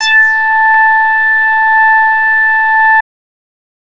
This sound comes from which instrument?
synthesizer bass